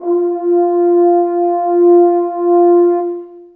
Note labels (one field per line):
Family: brass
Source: acoustic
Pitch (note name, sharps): F4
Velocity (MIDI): 50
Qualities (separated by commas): long release, reverb